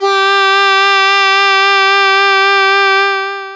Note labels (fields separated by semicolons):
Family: voice; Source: synthesizer; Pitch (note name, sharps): G4; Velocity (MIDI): 100; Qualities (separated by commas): bright, distorted, long release